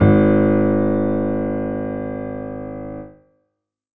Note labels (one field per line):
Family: keyboard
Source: acoustic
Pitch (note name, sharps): G#1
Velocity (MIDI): 75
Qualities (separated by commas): reverb